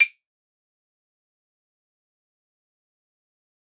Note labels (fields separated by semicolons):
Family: guitar; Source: acoustic; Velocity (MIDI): 50; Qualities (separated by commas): fast decay, percussive